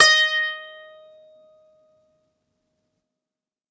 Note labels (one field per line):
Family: guitar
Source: acoustic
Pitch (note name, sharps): D#5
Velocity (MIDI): 127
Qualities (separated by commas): bright